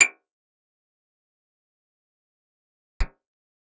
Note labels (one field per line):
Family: guitar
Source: acoustic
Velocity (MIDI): 25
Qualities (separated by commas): fast decay, percussive, reverb